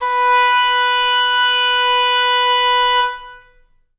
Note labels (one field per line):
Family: reed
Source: acoustic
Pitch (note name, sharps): B4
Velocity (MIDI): 75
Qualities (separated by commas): long release, reverb